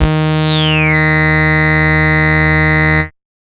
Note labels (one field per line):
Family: bass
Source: synthesizer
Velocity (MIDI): 127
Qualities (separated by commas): bright, distorted, multiphonic